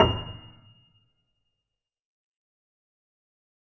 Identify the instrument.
acoustic keyboard